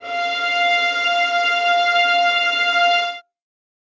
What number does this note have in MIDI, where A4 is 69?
77